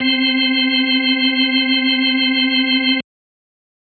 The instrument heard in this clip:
electronic organ